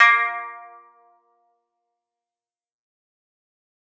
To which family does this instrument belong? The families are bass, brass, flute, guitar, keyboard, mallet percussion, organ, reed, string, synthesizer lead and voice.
guitar